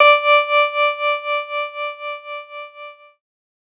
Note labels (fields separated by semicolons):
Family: keyboard; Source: electronic; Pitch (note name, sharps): D5; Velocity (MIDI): 127